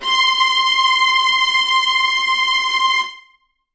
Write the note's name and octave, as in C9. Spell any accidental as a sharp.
C6